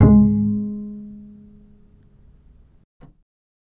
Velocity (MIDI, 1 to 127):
25